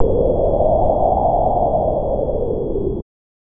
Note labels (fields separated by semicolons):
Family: bass; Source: synthesizer; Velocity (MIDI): 75; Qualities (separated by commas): distorted